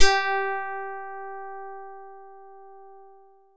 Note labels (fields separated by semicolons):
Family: guitar; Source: synthesizer; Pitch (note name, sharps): G4; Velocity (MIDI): 25; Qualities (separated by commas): bright